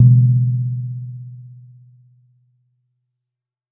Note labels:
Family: mallet percussion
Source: acoustic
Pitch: B2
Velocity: 75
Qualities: dark, reverb

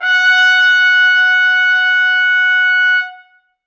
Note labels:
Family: brass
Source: acoustic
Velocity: 127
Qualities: bright, reverb

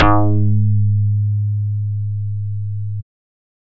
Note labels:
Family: bass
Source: synthesizer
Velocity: 75

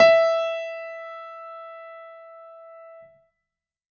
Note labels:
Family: keyboard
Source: acoustic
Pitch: E5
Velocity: 127

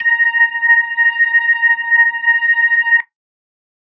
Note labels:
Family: organ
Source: electronic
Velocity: 50

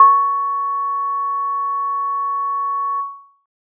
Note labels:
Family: keyboard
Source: electronic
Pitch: C#6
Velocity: 50

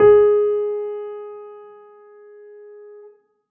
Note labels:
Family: keyboard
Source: acoustic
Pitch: G#4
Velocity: 50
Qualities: dark, reverb

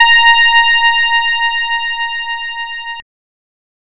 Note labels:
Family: bass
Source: synthesizer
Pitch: A#5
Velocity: 25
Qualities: bright, distorted, multiphonic

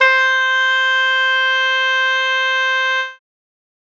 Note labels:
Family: reed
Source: acoustic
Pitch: C5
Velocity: 127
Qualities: bright

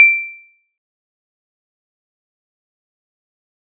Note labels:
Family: mallet percussion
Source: acoustic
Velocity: 50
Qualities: fast decay, percussive

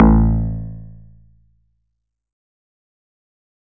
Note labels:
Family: guitar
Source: acoustic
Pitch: A1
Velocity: 75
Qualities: distorted, fast decay

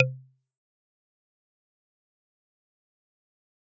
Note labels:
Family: mallet percussion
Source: acoustic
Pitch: C3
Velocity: 25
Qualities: fast decay, percussive

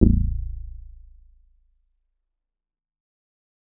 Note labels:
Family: bass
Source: synthesizer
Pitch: A0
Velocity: 25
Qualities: dark, distorted, fast decay

